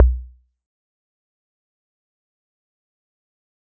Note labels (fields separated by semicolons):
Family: mallet percussion; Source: acoustic; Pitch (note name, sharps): B1; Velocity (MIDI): 75; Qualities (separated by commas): fast decay, percussive